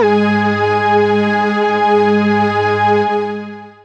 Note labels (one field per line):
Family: synthesizer lead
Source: synthesizer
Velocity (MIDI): 100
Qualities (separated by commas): long release